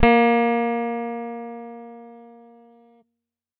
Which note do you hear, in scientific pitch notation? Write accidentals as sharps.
A#3